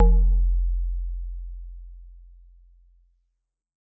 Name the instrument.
acoustic mallet percussion instrument